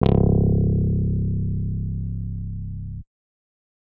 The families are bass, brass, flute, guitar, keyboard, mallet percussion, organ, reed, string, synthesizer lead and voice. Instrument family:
keyboard